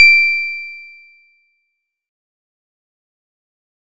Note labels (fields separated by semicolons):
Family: guitar; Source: synthesizer; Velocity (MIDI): 25; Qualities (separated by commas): fast decay